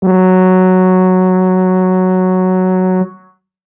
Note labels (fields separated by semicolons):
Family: brass; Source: acoustic; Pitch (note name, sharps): F#3; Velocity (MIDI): 100